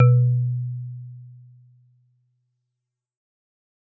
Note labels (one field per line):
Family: mallet percussion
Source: acoustic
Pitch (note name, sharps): B2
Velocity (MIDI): 100